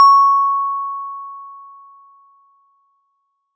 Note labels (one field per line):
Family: mallet percussion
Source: acoustic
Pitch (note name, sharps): C#6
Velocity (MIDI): 50